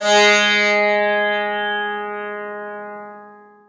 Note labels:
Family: guitar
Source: acoustic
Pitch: G#3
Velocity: 100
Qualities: bright, long release, reverb

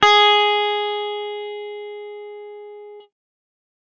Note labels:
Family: guitar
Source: electronic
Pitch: G#4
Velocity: 100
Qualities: distorted

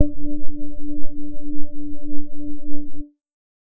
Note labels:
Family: keyboard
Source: electronic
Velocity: 25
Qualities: dark

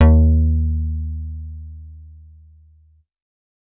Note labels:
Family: bass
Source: synthesizer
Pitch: D#2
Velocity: 75

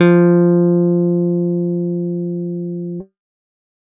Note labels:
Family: guitar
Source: electronic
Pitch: F3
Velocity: 50

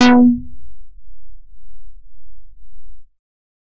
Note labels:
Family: bass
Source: synthesizer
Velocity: 127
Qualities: distorted

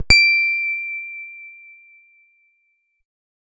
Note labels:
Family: guitar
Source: electronic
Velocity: 127

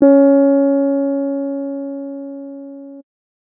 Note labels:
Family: keyboard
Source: electronic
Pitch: C#4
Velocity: 50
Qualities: dark

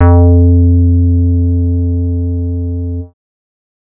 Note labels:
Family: bass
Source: synthesizer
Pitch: F2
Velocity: 25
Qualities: dark

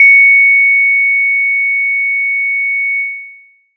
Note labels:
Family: mallet percussion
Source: acoustic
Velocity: 50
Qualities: long release

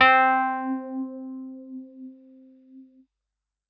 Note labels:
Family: keyboard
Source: electronic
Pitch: C4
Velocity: 127

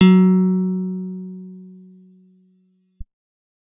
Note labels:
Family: guitar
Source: acoustic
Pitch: F#3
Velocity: 75

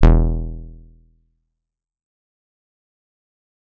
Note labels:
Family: guitar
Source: electronic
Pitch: E1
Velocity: 50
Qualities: fast decay

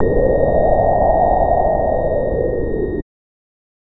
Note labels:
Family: bass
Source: synthesizer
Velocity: 127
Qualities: distorted

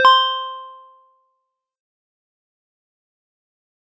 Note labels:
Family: mallet percussion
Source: acoustic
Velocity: 100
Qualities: fast decay, multiphonic

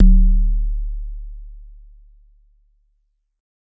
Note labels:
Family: mallet percussion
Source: acoustic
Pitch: D1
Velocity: 127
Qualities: dark, non-linear envelope

